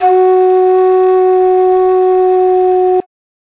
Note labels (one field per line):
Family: flute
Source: acoustic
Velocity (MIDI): 100